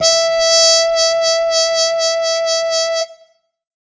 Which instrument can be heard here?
acoustic brass instrument